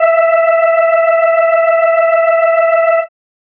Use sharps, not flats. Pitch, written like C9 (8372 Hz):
E5 (659.3 Hz)